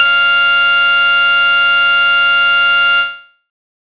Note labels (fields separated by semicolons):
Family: bass; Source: synthesizer; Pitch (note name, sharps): F6; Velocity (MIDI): 50; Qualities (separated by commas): bright, distorted